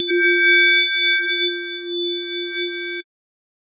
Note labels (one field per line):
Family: mallet percussion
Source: synthesizer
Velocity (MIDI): 127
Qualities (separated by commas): bright, multiphonic, non-linear envelope